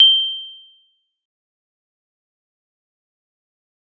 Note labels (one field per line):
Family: guitar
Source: synthesizer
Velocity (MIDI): 127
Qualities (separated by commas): dark, fast decay, percussive